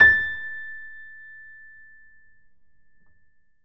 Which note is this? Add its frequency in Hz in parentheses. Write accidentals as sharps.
A6 (1760 Hz)